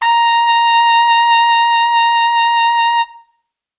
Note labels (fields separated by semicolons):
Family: brass; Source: acoustic; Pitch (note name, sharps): A#5; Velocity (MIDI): 25